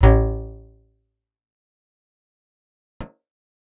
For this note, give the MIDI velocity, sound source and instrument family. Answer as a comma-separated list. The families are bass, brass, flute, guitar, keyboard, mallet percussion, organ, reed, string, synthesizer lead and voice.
100, acoustic, guitar